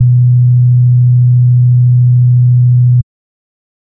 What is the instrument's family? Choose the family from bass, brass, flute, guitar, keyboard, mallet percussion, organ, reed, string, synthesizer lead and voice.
bass